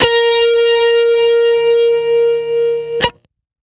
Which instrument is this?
electronic guitar